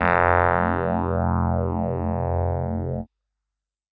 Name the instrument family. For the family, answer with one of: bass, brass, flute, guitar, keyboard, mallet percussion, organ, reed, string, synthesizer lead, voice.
keyboard